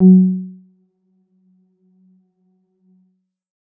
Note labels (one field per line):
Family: keyboard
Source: electronic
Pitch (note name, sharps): F#3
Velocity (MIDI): 75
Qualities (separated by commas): dark, percussive, reverb